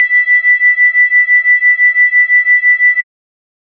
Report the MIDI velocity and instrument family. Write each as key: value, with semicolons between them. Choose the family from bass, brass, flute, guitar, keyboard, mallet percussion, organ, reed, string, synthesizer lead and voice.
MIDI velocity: 127; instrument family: bass